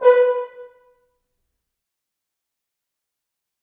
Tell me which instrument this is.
acoustic brass instrument